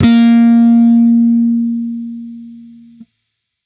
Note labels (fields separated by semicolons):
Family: bass; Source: electronic; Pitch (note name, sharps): A#3; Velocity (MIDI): 127; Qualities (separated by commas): distorted